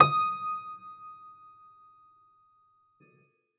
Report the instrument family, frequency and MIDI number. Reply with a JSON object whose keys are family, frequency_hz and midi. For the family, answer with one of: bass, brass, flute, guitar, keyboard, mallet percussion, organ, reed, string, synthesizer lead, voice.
{"family": "keyboard", "frequency_hz": 1245, "midi": 87}